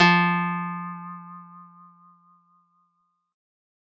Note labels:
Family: guitar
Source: acoustic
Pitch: F3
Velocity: 75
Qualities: bright

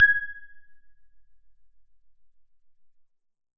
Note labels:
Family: synthesizer lead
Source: synthesizer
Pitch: G#6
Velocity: 50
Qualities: percussive

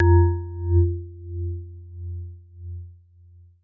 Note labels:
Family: mallet percussion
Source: acoustic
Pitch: F2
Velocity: 100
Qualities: dark, non-linear envelope

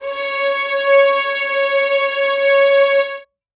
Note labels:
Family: string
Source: acoustic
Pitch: C#5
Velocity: 50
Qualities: reverb

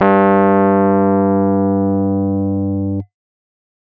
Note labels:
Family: keyboard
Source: electronic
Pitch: G2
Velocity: 100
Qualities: distorted

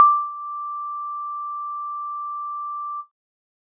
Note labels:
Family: keyboard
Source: electronic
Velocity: 25

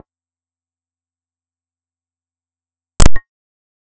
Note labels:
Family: bass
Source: synthesizer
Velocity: 75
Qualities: percussive, reverb

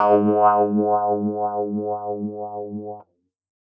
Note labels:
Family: keyboard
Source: electronic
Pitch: G#2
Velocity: 25

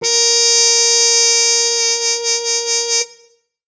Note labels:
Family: brass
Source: acoustic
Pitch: A#4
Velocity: 127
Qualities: bright

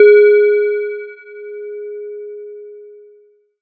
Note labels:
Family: mallet percussion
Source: electronic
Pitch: G#4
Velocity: 50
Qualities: multiphonic

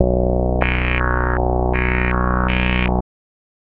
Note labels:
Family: bass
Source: synthesizer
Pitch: B0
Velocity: 50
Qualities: tempo-synced

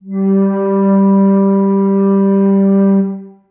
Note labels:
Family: flute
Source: acoustic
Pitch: G3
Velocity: 25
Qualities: reverb

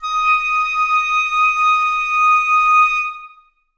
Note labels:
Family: flute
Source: acoustic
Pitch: D#6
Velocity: 50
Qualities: reverb

